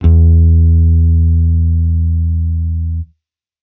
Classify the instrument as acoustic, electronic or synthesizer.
electronic